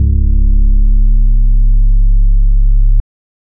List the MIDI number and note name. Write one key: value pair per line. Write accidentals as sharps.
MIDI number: 25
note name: C#1